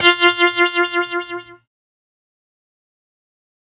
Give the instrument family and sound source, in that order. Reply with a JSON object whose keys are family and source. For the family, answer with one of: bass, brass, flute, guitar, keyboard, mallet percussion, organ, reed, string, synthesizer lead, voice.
{"family": "keyboard", "source": "synthesizer"}